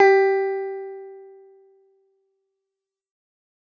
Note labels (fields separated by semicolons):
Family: guitar; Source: synthesizer; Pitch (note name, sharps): G4; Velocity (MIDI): 100; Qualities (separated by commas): fast decay